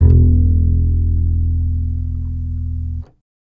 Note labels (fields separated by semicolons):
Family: bass; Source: electronic; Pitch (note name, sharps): E1; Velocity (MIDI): 75; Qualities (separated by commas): reverb